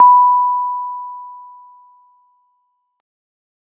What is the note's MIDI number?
83